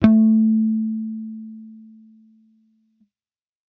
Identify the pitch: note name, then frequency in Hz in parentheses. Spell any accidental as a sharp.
A3 (220 Hz)